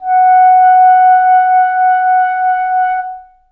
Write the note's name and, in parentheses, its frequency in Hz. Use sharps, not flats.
F#5 (740 Hz)